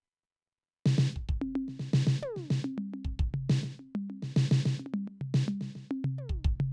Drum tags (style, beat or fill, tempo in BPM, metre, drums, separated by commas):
pop, fill, 142 BPM, 4/4, hi-hat pedal, percussion, snare, high tom, mid tom, floor tom, kick